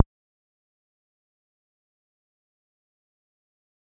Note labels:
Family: bass; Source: synthesizer; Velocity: 100; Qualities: fast decay, percussive

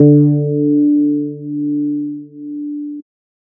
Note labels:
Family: bass; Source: synthesizer; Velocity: 100

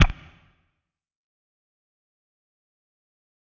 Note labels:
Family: guitar; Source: electronic; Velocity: 100; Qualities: distorted, fast decay, percussive

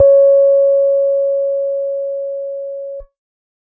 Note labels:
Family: keyboard; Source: electronic; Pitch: C#5; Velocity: 50; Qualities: dark

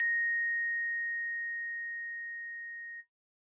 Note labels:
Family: keyboard; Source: acoustic; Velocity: 127; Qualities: bright

